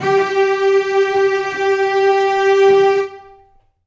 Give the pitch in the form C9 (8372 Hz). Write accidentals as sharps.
G4 (392 Hz)